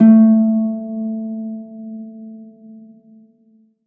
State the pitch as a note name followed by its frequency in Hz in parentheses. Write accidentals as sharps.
A3 (220 Hz)